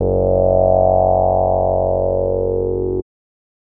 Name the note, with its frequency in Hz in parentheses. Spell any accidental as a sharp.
F#1 (46.25 Hz)